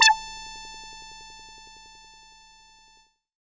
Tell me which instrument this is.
synthesizer bass